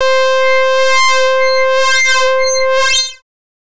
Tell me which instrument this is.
synthesizer bass